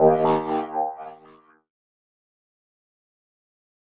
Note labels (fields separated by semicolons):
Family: keyboard; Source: electronic; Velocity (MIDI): 100; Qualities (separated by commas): distorted, fast decay, non-linear envelope